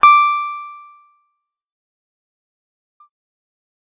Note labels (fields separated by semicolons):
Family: guitar; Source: electronic; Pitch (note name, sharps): D6; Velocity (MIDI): 75; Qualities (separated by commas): fast decay